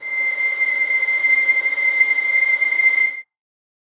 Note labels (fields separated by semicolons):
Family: string; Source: acoustic; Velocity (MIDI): 127; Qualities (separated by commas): reverb